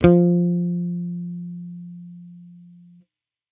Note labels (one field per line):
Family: bass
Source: electronic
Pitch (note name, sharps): F3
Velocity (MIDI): 50